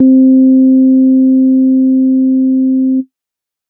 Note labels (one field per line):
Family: organ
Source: electronic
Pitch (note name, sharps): C4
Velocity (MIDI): 127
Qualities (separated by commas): dark